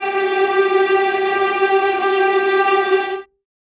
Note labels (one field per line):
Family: string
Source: acoustic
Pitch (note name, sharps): G4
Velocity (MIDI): 50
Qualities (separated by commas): bright, non-linear envelope, reverb